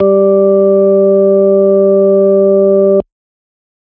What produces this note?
electronic organ